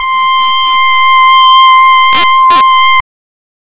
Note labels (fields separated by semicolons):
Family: reed; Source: synthesizer; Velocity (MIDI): 100; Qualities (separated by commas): distorted, non-linear envelope